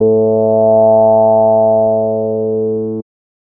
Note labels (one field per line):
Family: bass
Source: synthesizer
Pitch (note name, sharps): A2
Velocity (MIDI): 50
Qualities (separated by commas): distorted